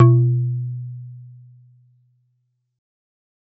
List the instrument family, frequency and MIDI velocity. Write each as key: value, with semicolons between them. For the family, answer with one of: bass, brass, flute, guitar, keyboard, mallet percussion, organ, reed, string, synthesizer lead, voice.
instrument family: mallet percussion; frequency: 123.5 Hz; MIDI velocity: 75